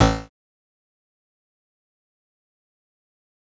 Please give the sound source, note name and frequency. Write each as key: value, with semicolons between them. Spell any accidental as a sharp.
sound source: synthesizer; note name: A1; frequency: 55 Hz